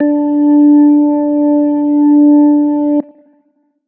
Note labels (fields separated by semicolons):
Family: organ; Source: electronic; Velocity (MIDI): 25